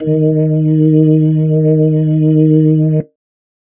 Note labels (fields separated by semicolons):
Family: organ; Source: electronic; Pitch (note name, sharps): D#3; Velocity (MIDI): 50; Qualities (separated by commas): dark